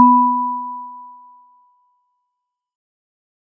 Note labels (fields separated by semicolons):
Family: mallet percussion; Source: acoustic; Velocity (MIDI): 50; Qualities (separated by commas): fast decay